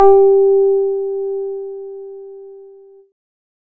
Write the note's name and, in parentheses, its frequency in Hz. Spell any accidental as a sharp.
G4 (392 Hz)